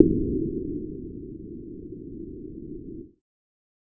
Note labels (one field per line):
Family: bass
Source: synthesizer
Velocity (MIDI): 50